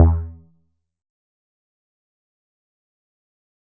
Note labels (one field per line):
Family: bass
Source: synthesizer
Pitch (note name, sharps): E2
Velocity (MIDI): 127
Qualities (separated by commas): dark, fast decay, percussive